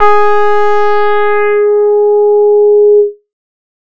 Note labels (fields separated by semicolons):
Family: bass; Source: synthesizer; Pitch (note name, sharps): G#4; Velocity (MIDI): 75; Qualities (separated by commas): distorted